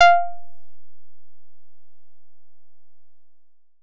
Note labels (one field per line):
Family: guitar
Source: synthesizer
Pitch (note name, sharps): F5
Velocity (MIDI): 25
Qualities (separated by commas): long release